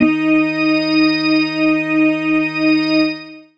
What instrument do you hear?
electronic organ